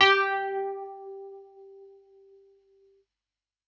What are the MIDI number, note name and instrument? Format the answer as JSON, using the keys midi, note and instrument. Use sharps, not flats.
{"midi": 67, "note": "G4", "instrument": "electronic keyboard"}